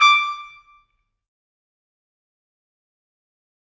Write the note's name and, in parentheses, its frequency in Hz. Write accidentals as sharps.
D6 (1175 Hz)